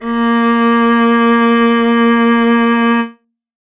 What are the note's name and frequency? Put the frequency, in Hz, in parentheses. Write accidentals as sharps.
A#3 (233.1 Hz)